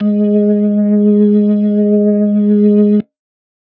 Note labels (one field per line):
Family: organ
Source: electronic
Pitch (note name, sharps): G#3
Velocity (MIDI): 75